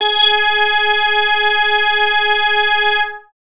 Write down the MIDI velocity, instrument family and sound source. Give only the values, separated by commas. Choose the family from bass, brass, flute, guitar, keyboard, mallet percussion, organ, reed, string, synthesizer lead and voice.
100, bass, synthesizer